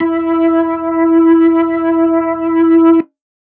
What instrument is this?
electronic organ